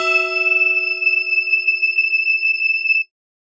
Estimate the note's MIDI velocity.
100